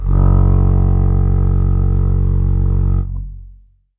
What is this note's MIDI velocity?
25